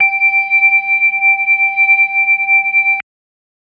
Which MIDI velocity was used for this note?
50